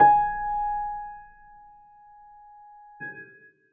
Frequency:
830.6 Hz